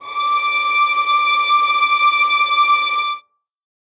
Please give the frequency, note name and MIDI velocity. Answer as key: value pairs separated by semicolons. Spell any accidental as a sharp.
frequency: 1175 Hz; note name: D6; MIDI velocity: 25